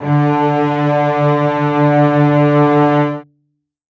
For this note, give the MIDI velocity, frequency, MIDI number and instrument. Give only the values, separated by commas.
100, 146.8 Hz, 50, acoustic string instrument